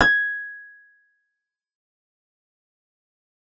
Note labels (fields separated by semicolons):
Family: keyboard; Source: synthesizer; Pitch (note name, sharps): G#6; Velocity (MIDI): 127; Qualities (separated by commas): fast decay